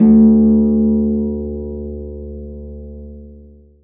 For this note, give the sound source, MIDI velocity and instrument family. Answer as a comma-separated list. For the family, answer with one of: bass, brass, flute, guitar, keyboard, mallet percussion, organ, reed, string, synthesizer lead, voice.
acoustic, 127, string